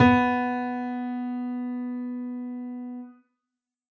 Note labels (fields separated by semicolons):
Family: keyboard; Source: acoustic; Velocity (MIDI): 100